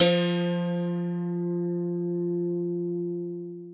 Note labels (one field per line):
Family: guitar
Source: acoustic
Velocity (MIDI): 100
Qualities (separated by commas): long release, reverb